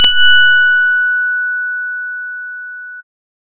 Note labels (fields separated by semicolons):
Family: bass; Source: synthesizer; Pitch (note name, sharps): F#6; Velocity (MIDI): 127